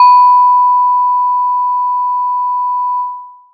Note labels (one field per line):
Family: mallet percussion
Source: acoustic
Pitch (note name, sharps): B5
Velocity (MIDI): 100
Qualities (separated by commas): long release